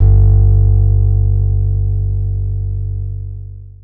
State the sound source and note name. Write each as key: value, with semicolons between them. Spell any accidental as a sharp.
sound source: acoustic; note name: G1